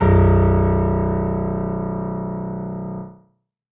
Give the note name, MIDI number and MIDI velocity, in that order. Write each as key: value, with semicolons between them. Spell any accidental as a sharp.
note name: B0; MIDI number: 23; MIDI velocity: 100